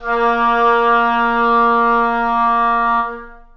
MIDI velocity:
25